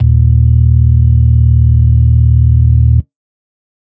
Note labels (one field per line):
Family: organ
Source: electronic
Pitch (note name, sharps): D#1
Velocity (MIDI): 127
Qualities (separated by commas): dark